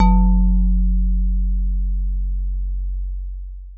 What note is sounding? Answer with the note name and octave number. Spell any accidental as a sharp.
F#1